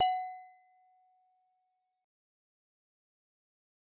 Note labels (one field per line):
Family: mallet percussion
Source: acoustic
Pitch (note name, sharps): F#5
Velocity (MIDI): 50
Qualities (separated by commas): fast decay, percussive